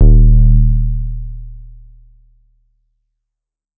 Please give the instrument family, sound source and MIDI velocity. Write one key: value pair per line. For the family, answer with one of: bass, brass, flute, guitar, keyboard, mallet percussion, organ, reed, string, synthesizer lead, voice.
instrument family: bass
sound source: synthesizer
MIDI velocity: 50